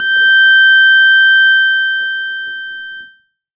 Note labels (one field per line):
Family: keyboard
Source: electronic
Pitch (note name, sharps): G6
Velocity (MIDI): 25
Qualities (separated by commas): bright, distorted, multiphonic